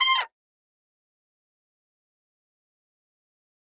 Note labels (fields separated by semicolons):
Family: brass; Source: acoustic; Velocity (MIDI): 25; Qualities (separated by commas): bright, fast decay, percussive, reverb